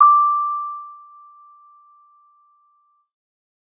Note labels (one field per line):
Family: keyboard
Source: electronic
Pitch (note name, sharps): D6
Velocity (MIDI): 25